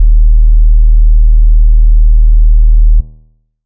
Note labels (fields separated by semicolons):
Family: bass; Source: synthesizer; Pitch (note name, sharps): D#1; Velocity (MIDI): 100; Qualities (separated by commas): dark